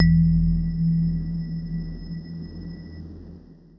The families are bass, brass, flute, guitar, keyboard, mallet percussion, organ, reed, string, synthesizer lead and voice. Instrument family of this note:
keyboard